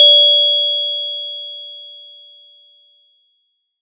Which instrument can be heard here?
acoustic mallet percussion instrument